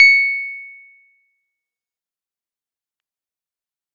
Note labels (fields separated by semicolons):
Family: keyboard; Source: electronic; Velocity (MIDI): 100; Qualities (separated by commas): fast decay, percussive